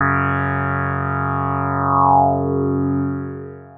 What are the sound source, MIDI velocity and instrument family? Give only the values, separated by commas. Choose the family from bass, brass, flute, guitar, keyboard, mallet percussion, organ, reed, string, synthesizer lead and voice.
synthesizer, 100, synthesizer lead